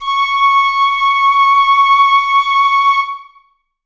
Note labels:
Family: flute; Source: acoustic; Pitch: C#6; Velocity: 127; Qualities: reverb

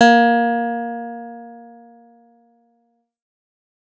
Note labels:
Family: guitar; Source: electronic; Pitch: A#3; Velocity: 127

